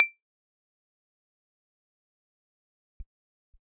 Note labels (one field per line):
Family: keyboard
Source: electronic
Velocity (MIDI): 127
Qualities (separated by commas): fast decay, percussive